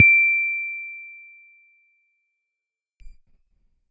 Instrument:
electronic keyboard